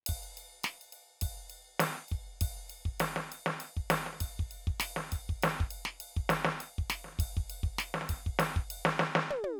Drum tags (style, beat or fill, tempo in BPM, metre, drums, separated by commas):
rock, beat, 100 BPM, 4/4, ride, snare, high tom, kick